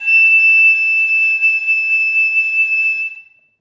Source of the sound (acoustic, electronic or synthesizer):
acoustic